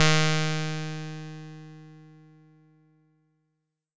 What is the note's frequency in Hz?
155.6 Hz